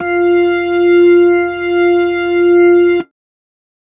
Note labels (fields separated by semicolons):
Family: organ; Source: electronic; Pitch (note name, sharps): F4; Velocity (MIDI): 25